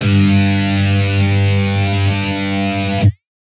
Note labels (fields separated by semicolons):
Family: guitar; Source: electronic; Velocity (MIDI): 100; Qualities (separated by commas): bright, distorted